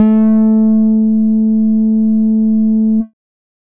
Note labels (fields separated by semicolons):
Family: bass; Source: synthesizer; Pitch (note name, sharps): A3; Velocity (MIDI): 100; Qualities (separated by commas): distorted